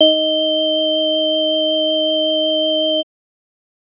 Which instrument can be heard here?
electronic organ